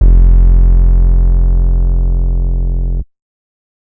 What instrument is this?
synthesizer bass